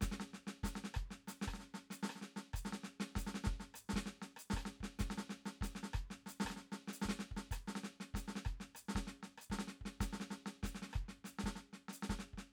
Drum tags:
maracatu, beat, 96 BPM, 4/4, hi-hat pedal, snare, cross-stick, kick

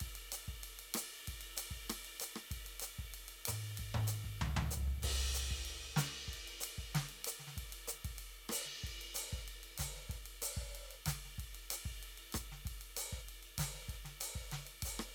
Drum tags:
Brazilian baião, beat, 95 BPM, 4/4, crash, ride, hi-hat pedal, snare, cross-stick, high tom, floor tom, kick

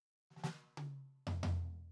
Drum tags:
jazz, fill, 125 BPM, 4/4, hi-hat pedal, snare, high tom, floor tom

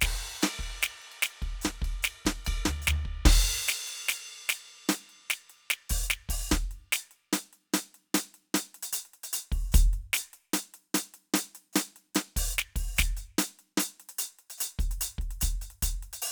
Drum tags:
Motown, beat, 148 BPM, 4/4, crash, ride bell, closed hi-hat, open hi-hat, hi-hat pedal, snare, floor tom, kick

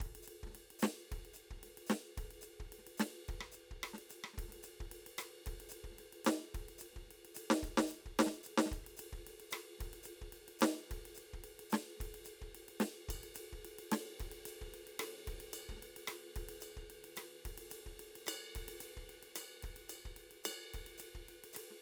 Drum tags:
Brazilian baião, beat, 110 BPM, 4/4, ride, ride bell, hi-hat pedal, snare, cross-stick, kick

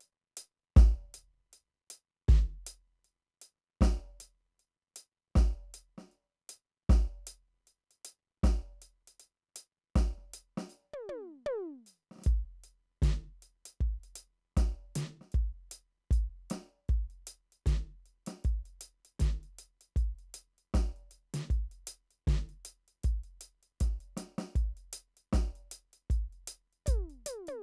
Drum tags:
reggae, beat, 78 BPM, 4/4, closed hi-hat, hi-hat pedal, snare, high tom, kick

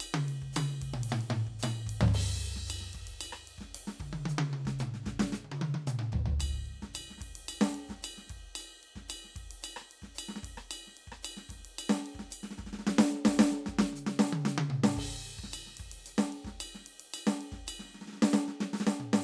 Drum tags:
songo, beat, 112 BPM, 4/4, crash, ride, ride bell, hi-hat pedal, snare, cross-stick, high tom, mid tom, floor tom, kick

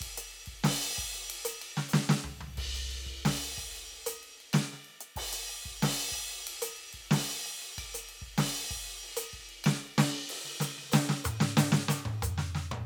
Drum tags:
rock, beat, 93 BPM, 4/4, crash, ride, ride bell, closed hi-hat, hi-hat pedal, snare, cross-stick, high tom, mid tom, floor tom, kick

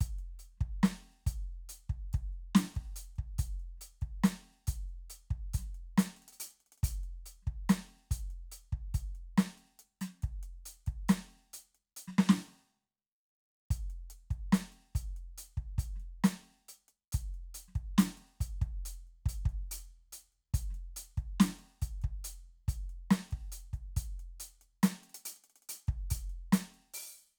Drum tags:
hip-hop, beat, 140 BPM, 4/4, closed hi-hat, open hi-hat, snare, kick

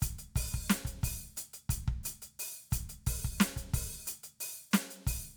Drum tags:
hip-hop, beat, 90 BPM, 4/4, closed hi-hat, open hi-hat, hi-hat pedal, snare, kick

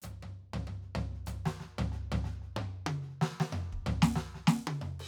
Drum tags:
New Orleans funk, fill, 93 BPM, 4/4, crash, hi-hat pedal, snare, high tom, mid tom, floor tom, kick

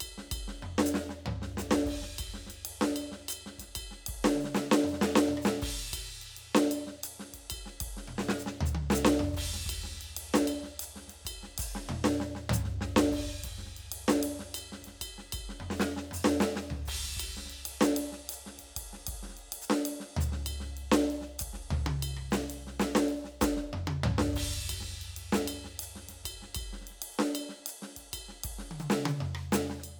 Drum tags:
Afro-Cuban, beat, 128 BPM, 4/4, crash, ride, ride bell, hi-hat pedal, snare, cross-stick, high tom, mid tom, floor tom, kick

